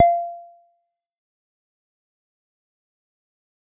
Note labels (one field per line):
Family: bass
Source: synthesizer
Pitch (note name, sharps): F5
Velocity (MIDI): 50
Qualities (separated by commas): fast decay, percussive